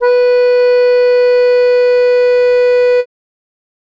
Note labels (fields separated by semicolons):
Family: reed; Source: acoustic; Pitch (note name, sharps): B4; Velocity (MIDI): 75